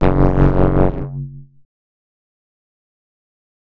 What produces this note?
synthesizer bass